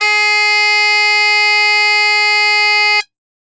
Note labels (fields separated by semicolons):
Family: flute; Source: acoustic; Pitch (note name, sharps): G#4; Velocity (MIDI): 100; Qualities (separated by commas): bright, reverb